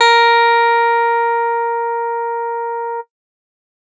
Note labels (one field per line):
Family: guitar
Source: electronic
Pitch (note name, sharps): A#4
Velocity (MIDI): 100